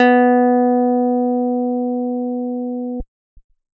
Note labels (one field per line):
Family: keyboard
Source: electronic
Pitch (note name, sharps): B3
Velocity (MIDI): 127